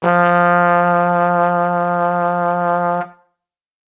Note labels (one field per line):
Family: brass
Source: acoustic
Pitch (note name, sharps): F3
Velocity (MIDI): 75